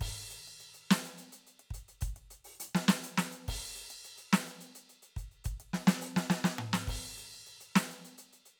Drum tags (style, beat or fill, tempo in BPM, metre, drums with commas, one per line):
rock
beat
140 BPM
4/4
crash, closed hi-hat, open hi-hat, hi-hat pedal, snare, mid tom, kick